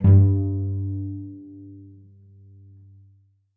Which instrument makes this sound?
acoustic string instrument